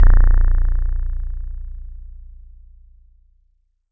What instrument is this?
synthesizer bass